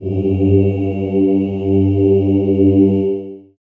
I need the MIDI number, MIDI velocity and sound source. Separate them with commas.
43, 25, acoustic